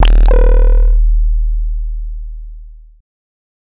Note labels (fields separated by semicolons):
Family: bass; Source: synthesizer; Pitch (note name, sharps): D#1; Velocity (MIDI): 127; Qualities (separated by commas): distorted